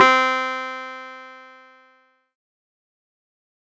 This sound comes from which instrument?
electronic keyboard